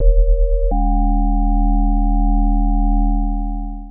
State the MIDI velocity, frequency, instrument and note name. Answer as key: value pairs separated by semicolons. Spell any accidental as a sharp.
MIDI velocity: 127; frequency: 38.89 Hz; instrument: synthesizer mallet percussion instrument; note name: D#1